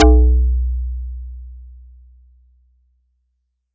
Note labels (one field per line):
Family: mallet percussion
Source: acoustic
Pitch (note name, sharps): B1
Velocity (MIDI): 100